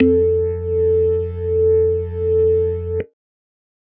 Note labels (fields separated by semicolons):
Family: organ; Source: electronic; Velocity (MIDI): 100